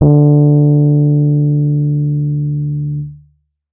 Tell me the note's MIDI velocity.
127